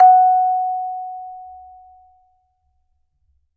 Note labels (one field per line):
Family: mallet percussion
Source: acoustic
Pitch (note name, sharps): F#5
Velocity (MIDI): 50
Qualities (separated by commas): reverb